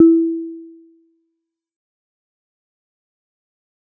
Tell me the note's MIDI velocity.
75